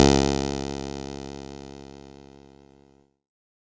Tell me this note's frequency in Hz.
69.3 Hz